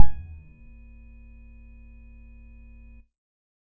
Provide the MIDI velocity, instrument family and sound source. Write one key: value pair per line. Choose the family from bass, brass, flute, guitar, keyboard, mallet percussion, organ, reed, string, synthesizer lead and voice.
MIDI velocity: 25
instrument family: bass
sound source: synthesizer